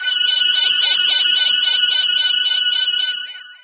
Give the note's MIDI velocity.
127